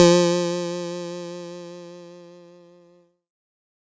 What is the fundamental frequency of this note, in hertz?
174.6 Hz